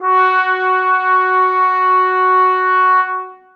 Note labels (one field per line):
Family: brass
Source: acoustic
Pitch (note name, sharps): F#4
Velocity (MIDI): 100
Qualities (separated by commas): bright, reverb